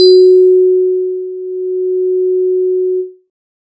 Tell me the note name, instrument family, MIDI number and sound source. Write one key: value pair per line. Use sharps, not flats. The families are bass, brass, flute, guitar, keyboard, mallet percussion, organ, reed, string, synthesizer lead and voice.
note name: F#4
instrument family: synthesizer lead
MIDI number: 66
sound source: synthesizer